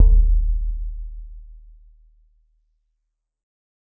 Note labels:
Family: mallet percussion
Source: acoustic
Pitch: D#1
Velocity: 127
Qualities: dark, reverb

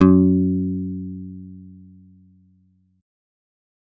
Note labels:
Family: bass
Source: synthesizer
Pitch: F#2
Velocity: 127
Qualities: distorted

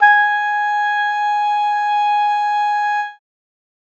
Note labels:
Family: reed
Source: acoustic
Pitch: G#5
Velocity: 25

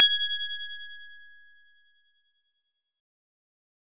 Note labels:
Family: synthesizer lead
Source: synthesizer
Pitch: G#6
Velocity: 100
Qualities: bright, distorted

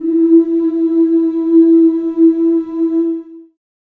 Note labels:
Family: voice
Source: acoustic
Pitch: E4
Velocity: 75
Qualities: long release, reverb

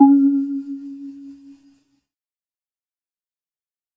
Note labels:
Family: keyboard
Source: synthesizer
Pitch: C#4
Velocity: 75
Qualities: fast decay

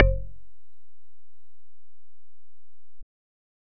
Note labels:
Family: bass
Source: synthesizer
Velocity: 50

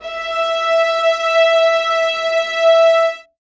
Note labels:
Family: string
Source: acoustic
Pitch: E5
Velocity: 50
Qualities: reverb

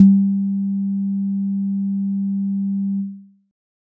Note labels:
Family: keyboard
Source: electronic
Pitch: G3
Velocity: 25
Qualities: dark

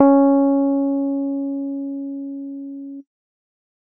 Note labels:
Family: keyboard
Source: electronic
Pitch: C#4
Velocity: 100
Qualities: dark

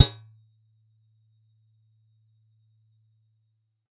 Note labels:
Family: guitar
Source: acoustic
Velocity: 25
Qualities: percussive

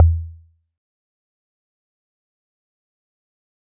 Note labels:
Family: mallet percussion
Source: acoustic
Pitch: E2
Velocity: 50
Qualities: fast decay, percussive

